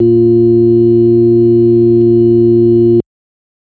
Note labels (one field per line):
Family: organ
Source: electronic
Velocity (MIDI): 100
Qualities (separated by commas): dark